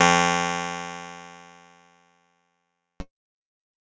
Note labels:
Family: keyboard; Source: electronic; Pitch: F2; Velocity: 50; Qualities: bright

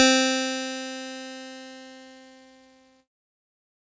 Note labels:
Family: keyboard; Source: electronic; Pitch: C4; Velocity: 127; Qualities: bright, distorted

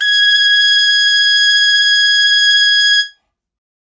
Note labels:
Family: reed; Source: acoustic; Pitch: G#6; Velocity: 100; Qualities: reverb

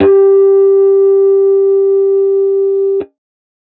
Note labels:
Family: guitar; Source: electronic; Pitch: G4; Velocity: 25

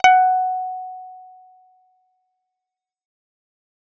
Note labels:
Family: bass; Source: synthesizer; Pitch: F#5; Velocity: 75; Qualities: fast decay

